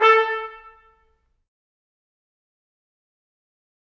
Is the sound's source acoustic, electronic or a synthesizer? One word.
acoustic